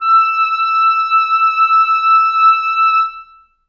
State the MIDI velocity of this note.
127